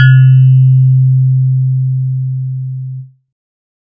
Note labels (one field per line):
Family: synthesizer lead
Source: synthesizer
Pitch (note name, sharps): C3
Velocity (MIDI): 75